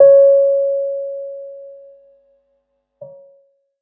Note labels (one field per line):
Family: keyboard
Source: electronic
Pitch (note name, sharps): C#5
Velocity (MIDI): 25